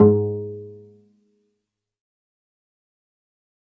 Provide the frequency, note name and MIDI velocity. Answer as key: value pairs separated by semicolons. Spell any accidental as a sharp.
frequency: 103.8 Hz; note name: G#2; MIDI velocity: 100